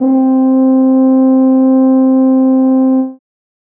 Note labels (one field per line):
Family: brass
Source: acoustic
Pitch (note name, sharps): C4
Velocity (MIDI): 75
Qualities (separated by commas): dark